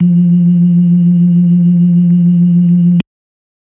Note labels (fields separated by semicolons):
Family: organ; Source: electronic; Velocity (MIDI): 75; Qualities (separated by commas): dark